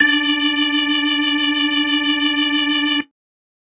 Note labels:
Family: organ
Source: electronic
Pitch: D4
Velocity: 25

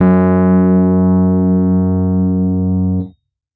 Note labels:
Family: keyboard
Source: electronic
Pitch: F#2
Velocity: 127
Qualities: distorted

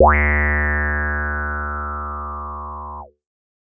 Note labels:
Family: bass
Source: synthesizer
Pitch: D2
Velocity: 100

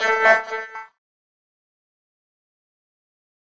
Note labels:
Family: keyboard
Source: electronic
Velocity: 100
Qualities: distorted, fast decay, non-linear envelope

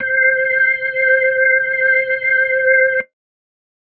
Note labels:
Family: organ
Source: electronic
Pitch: C5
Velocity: 100

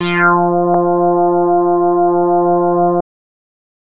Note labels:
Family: bass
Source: synthesizer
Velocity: 50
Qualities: distorted

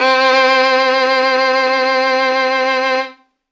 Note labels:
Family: string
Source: acoustic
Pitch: C4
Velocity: 100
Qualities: bright

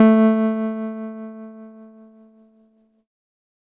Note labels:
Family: keyboard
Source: electronic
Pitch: A3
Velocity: 25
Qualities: distorted

